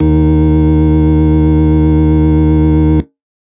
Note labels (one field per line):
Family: organ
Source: electronic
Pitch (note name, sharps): D#2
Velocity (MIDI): 50